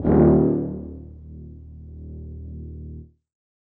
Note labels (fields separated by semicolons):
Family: brass; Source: acoustic; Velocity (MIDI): 25; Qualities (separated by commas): bright, reverb